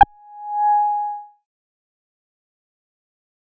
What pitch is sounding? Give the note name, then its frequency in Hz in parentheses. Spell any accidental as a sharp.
G#5 (830.6 Hz)